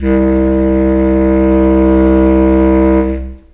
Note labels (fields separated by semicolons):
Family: reed; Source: acoustic; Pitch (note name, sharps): C2; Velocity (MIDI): 50; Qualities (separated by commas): long release, reverb